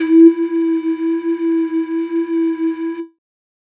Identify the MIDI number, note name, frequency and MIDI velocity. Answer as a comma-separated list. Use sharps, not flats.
64, E4, 329.6 Hz, 50